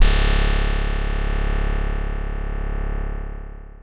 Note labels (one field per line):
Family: guitar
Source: synthesizer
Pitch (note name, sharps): C#1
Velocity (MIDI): 50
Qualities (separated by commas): bright, long release